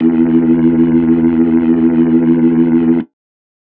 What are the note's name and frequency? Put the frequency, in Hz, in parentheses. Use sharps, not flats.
E2 (82.41 Hz)